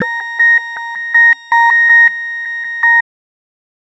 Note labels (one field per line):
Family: bass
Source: synthesizer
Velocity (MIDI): 100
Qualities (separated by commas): tempo-synced